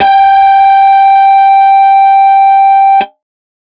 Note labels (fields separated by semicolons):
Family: guitar; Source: electronic; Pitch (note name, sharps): G5; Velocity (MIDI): 100; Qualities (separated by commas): distorted